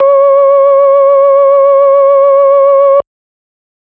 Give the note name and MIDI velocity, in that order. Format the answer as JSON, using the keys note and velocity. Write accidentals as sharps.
{"note": "C#5", "velocity": 100}